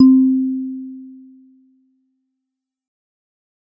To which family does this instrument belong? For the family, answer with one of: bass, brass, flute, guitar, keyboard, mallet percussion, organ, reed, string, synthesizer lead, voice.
mallet percussion